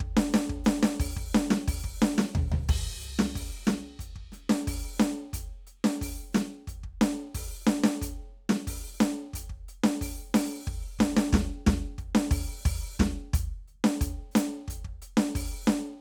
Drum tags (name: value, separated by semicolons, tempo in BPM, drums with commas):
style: Afrobeat; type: beat; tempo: 90 BPM; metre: 4/4; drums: crash, closed hi-hat, open hi-hat, hi-hat pedal, snare, floor tom, kick